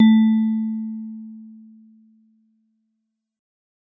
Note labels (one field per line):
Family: mallet percussion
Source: acoustic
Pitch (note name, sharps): A3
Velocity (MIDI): 75